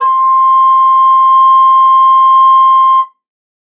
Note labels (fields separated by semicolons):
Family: flute; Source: acoustic; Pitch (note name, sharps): C6; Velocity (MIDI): 100